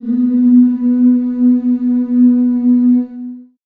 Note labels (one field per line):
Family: voice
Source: acoustic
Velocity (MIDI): 50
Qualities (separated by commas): dark, long release, reverb